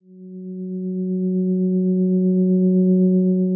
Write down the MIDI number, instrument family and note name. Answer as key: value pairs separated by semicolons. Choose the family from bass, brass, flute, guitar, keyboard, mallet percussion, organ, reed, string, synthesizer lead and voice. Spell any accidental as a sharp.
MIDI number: 54; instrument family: guitar; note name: F#3